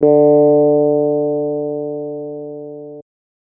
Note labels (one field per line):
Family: keyboard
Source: electronic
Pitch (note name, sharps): D3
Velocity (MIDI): 25